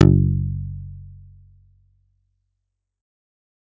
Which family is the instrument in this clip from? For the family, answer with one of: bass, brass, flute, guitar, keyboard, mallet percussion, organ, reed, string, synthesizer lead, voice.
bass